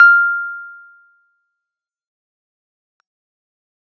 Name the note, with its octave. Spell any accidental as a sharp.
F6